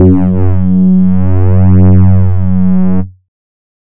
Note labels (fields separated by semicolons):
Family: bass; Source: synthesizer; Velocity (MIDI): 25; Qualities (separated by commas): distorted